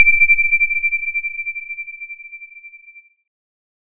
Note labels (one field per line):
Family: keyboard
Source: electronic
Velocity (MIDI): 100